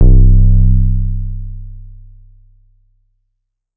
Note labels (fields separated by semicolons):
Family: bass; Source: synthesizer; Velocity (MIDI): 50; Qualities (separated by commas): dark